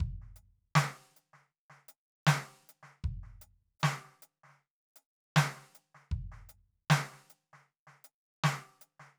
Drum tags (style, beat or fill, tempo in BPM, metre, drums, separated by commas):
country, beat, 78 BPM, 4/4, closed hi-hat, hi-hat pedal, snare, kick